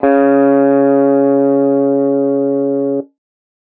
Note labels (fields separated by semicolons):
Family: guitar; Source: electronic; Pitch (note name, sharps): C#3; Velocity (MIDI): 75; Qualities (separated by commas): distorted